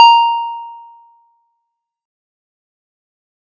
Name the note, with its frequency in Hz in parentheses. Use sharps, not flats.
A#5 (932.3 Hz)